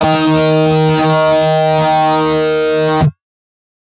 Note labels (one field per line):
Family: guitar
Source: electronic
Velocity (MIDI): 25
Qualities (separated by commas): bright, distorted